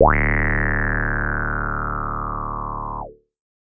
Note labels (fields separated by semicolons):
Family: bass; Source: synthesizer; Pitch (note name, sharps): D1; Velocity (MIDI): 100